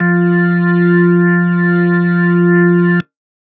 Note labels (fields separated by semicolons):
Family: organ; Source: electronic; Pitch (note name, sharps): F3; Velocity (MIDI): 75